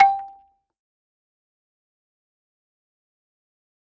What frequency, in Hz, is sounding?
784 Hz